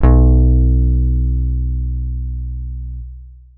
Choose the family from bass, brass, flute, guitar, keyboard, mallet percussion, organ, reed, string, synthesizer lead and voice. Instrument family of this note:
guitar